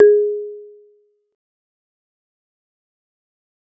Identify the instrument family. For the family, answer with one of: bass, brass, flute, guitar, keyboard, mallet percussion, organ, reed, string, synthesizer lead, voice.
mallet percussion